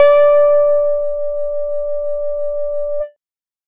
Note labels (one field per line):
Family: bass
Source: synthesizer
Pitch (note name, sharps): D5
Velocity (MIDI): 25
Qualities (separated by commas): distorted, multiphonic, tempo-synced